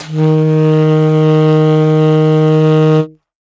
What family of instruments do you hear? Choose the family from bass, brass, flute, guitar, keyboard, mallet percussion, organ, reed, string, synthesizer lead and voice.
reed